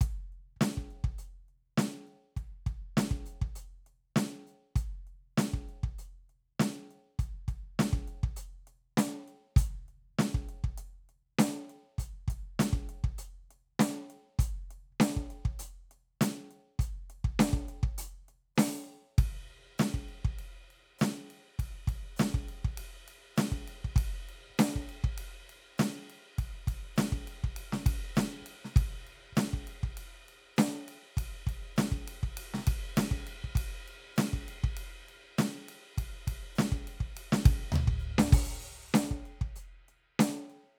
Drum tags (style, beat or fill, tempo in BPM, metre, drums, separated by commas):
Latin funk, beat, 100 BPM, 4/4, crash, ride, closed hi-hat, open hi-hat, hi-hat pedal, snare, high tom, floor tom, kick